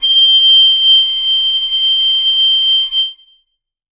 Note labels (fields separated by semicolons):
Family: reed; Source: acoustic; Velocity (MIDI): 50; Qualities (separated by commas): bright, reverb